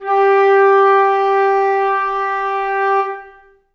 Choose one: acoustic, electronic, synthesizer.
acoustic